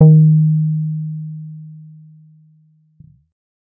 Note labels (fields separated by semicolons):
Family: bass; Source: synthesizer; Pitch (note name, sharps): D#3; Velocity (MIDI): 25; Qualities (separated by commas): dark